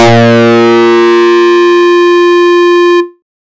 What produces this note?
synthesizer bass